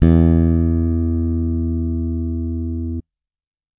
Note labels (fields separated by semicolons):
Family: bass; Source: electronic; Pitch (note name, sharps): E2; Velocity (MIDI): 100